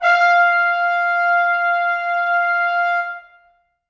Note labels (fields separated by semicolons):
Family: brass; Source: acoustic; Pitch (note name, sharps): F5; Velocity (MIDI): 50; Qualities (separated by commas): reverb